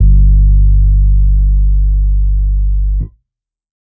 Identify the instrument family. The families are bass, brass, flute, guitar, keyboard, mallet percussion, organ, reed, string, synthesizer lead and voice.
keyboard